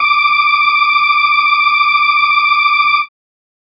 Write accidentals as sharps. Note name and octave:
D6